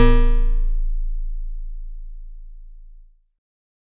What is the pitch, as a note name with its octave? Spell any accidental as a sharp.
A0